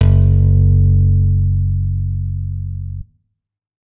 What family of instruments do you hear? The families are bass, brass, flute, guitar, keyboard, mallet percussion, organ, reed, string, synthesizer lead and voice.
guitar